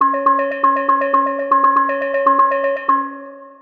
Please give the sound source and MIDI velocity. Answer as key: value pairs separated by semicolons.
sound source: synthesizer; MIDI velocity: 127